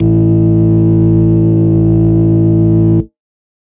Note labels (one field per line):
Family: organ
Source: electronic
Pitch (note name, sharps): A1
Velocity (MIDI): 127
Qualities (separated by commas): distorted